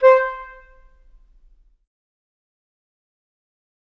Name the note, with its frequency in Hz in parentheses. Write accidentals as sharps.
C5 (523.3 Hz)